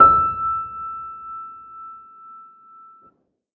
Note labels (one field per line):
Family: keyboard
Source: acoustic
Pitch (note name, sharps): E6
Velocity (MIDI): 50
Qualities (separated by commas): reverb